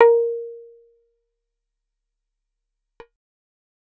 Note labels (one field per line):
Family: guitar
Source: acoustic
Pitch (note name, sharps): A#4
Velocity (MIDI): 25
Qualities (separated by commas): percussive